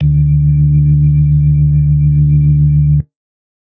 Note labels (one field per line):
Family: organ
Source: electronic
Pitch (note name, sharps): D2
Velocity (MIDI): 100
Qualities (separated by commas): dark